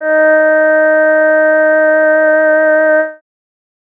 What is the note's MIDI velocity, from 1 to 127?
25